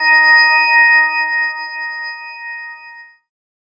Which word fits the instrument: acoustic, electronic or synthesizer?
synthesizer